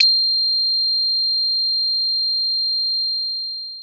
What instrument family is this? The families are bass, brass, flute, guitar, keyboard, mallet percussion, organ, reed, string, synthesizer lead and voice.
mallet percussion